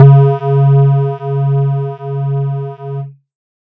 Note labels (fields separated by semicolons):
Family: synthesizer lead; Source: synthesizer; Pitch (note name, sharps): C#3; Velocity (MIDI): 127; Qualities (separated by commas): distorted